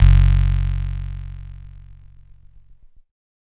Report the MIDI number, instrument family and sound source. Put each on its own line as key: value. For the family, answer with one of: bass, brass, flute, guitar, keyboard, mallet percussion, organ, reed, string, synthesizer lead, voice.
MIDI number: 30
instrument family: keyboard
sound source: electronic